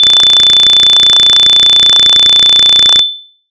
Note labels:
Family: bass; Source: synthesizer; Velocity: 50; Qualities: bright

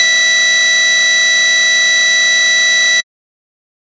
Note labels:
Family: bass; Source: synthesizer; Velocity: 25; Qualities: bright, distorted

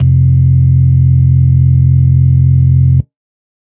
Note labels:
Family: organ; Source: electronic; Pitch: F1; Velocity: 127; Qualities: dark

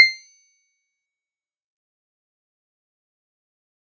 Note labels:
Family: mallet percussion; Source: acoustic; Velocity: 25; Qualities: fast decay, percussive

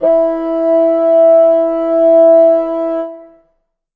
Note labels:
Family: reed; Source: acoustic; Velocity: 25; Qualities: reverb

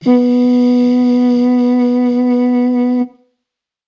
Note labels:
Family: brass; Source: acoustic; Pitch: B3; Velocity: 25

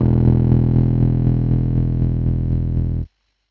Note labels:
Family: keyboard; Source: electronic; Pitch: E1; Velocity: 75; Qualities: distorted, tempo-synced

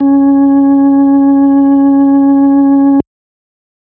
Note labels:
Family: organ; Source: electronic; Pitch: C#4; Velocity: 50

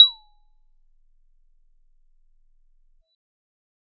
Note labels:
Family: bass; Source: synthesizer; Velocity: 50; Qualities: bright, percussive

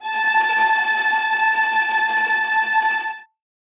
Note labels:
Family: string; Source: acoustic; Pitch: A5; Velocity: 127; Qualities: bright, non-linear envelope, reverb

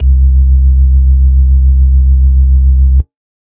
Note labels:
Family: organ; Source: electronic; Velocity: 100; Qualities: dark

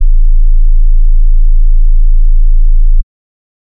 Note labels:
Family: bass; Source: synthesizer; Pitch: A0; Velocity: 100; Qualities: dark

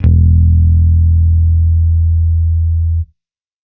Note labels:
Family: bass; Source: electronic; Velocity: 100

